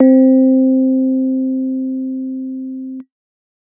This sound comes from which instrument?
electronic keyboard